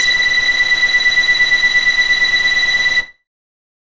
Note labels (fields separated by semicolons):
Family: bass; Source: synthesizer; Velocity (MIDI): 50